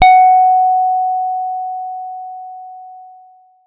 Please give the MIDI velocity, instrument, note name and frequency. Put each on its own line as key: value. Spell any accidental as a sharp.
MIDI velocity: 25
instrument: electronic guitar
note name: F#5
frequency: 740 Hz